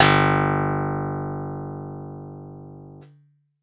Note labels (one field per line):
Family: guitar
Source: synthesizer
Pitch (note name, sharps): G1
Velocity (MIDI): 25